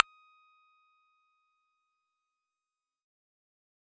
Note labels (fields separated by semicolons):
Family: bass; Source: synthesizer; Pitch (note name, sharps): D#6; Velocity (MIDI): 127; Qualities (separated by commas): fast decay, percussive